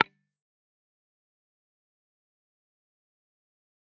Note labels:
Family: guitar; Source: electronic; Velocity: 25; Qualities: fast decay, percussive

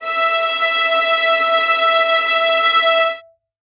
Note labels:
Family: string; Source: acoustic; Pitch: E5; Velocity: 50; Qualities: reverb

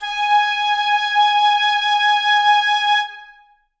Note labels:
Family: reed; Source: acoustic; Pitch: G#5; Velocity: 100; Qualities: reverb

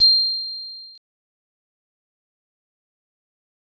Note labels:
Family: mallet percussion; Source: acoustic; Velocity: 25; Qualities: bright, fast decay

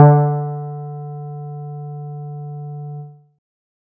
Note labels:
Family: guitar; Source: synthesizer; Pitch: D3; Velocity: 100; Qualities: dark

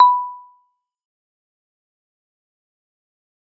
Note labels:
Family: mallet percussion; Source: acoustic; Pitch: B5; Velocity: 75; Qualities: fast decay, percussive

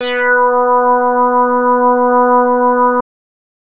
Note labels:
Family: bass; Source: synthesizer; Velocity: 25; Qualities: distorted

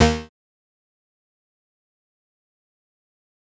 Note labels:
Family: bass; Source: synthesizer; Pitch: D#2; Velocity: 50; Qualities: bright, distorted, fast decay, percussive

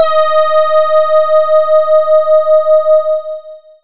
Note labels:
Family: voice; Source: synthesizer; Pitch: D#5; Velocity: 25; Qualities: long release

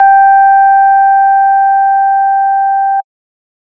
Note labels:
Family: organ; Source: electronic; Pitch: G5; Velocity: 50

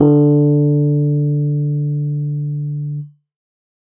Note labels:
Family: keyboard; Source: electronic; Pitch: D3; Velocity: 75

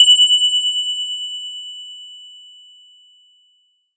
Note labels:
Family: mallet percussion; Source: acoustic; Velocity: 75; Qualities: bright, multiphonic

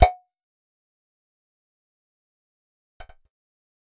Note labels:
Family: bass; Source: synthesizer; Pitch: F#5; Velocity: 50; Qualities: fast decay, percussive

